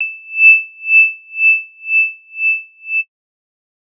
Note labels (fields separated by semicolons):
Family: bass; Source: synthesizer; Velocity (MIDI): 25; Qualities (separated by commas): bright, distorted